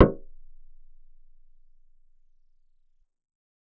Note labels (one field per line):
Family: bass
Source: synthesizer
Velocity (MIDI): 100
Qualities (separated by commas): percussive, reverb